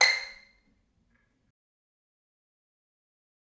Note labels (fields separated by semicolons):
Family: string; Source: acoustic; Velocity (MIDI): 127; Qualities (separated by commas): fast decay, percussive, reverb